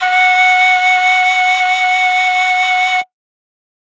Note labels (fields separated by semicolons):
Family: flute; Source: acoustic; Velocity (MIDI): 75